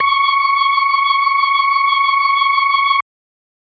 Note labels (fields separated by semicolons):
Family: organ; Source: electronic; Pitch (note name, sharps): C#6; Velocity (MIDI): 127